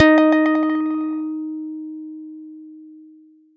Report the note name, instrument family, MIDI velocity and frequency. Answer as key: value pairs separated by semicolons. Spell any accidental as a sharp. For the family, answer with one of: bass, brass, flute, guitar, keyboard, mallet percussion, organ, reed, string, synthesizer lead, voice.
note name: D#4; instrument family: guitar; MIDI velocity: 100; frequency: 311.1 Hz